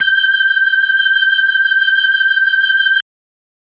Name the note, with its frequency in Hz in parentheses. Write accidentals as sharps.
G6 (1568 Hz)